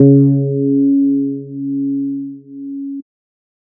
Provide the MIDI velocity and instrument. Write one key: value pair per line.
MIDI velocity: 75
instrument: synthesizer bass